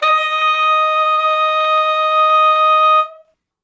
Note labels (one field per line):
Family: reed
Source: acoustic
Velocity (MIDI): 75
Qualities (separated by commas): reverb